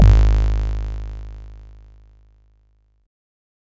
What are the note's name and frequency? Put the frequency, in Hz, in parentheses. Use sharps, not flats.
G#1 (51.91 Hz)